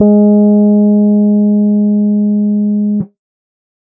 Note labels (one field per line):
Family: keyboard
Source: electronic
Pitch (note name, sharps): G#3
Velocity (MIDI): 75